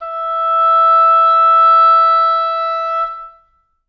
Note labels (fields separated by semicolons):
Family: reed; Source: acoustic; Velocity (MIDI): 100; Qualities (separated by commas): reverb